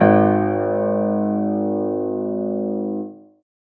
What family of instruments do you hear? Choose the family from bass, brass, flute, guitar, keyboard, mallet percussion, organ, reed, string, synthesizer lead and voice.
keyboard